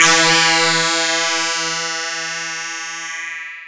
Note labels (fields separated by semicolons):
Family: mallet percussion; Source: electronic; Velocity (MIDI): 127; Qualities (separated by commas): bright, distorted, long release, non-linear envelope